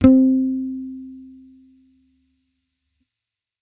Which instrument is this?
electronic bass